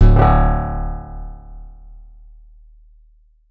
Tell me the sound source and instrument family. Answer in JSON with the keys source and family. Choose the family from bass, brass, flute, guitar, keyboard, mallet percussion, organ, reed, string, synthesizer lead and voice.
{"source": "acoustic", "family": "guitar"}